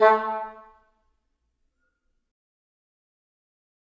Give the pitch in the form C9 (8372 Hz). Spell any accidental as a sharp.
A3 (220 Hz)